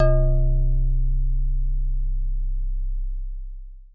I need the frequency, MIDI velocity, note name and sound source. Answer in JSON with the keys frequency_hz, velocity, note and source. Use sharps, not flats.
{"frequency_hz": 32.7, "velocity": 100, "note": "C1", "source": "acoustic"}